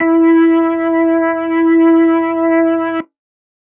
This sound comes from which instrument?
electronic organ